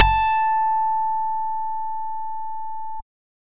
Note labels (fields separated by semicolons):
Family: bass; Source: synthesizer; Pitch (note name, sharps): A5; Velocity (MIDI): 127; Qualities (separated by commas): bright, distorted